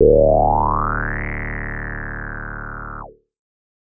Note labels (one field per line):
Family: bass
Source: synthesizer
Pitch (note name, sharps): D1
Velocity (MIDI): 50